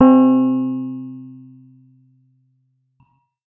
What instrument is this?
electronic keyboard